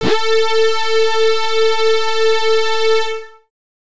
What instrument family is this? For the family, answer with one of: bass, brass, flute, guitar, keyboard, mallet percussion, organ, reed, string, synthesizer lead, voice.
bass